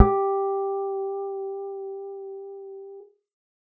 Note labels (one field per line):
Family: bass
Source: synthesizer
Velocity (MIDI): 75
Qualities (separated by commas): dark, reverb